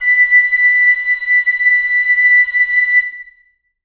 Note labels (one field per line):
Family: reed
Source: acoustic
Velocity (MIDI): 127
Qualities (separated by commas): reverb